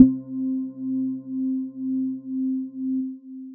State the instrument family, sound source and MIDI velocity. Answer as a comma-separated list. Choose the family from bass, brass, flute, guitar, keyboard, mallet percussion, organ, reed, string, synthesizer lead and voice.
mallet percussion, electronic, 50